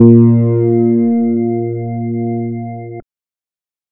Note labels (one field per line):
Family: bass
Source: synthesizer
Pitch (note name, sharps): A#2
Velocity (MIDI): 25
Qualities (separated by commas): distorted, multiphonic